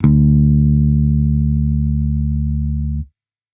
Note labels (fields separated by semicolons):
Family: bass; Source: electronic; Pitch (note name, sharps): D2; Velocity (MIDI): 127